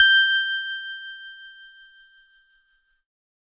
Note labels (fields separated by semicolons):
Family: keyboard; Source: electronic; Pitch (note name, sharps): G6; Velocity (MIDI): 50; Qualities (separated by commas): bright, distorted